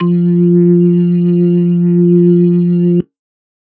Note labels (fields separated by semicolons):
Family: organ; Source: electronic; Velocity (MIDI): 127; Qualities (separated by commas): dark